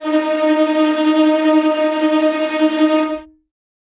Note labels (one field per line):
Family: string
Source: acoustic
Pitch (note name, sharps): D#4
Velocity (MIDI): 50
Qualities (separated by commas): bright, non-linear envelope, reverb